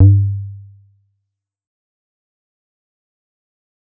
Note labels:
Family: bass; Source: synthesizer; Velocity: 25; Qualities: fast decay, percussive

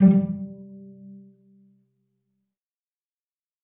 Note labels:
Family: string; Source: acoustic; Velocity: 25; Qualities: dark, fast decay, percussive, reverb

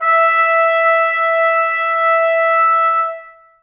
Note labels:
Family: brass; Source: acoustic; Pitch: E5; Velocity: 75; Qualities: reverb

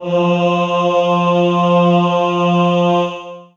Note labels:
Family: voice; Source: acoustic; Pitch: F3; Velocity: 75; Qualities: long release, reverb

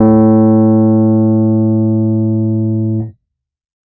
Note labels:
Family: keyboard; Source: electronic; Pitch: A2; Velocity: 75; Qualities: dark, distorted

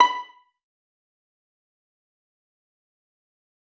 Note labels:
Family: string; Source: acoustic; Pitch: B5; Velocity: 100; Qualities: fast decay, percussive, reverb

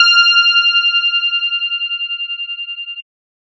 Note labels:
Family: bass; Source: synthesizer; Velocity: 25

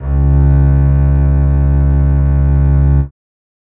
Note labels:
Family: string; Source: acoustic; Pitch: C#2; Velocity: 100; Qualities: reverb

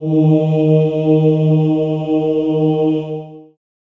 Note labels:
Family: voice; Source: acoustic; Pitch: D#3; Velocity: 100; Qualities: dark, long release, reverb

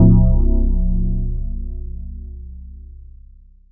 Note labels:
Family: mallet percussion; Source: electronic; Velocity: 100; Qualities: long release

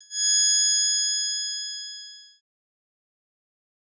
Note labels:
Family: bass; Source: synthesizer; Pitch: G#6; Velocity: 25; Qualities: bright, distorted, fast decay

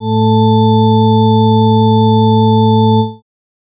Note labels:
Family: organ; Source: electronic; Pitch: A2; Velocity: 100

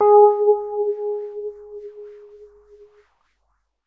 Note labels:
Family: keyboard; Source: electronic; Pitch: G#4; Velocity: 50; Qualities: non-linear envelope

